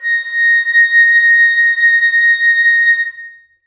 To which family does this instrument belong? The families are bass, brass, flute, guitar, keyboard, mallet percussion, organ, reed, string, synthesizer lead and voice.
flute